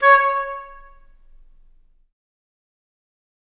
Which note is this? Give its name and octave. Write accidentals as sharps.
C#5